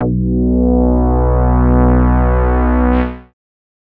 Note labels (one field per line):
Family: bass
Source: synthesizer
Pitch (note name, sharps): B1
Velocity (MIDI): 127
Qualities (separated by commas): distorted, multiphonic